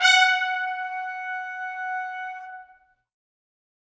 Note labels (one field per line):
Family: brass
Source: acoustic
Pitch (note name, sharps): F#5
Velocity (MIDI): 100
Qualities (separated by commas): bright, reverb